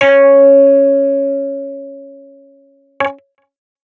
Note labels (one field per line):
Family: guitar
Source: electronic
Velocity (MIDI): 75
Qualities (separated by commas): distorted